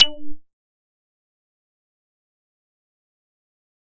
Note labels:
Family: bass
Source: synthesizer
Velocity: 75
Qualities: distorted, fast decay, percussive

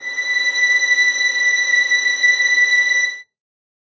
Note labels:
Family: string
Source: acoustic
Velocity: 100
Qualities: reverb

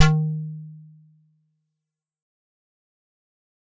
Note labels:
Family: keyboard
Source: acoustic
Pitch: D#3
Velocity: 75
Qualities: fast decay

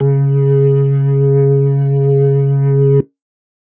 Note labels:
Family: organ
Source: electronic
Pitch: C#3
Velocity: 50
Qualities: distorted

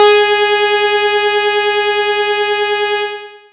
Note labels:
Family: bass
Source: synthesizer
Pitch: G#4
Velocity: 100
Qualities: bright, distorted, long release

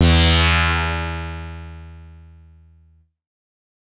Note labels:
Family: bass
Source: synthesizer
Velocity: 50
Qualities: bright, distorted

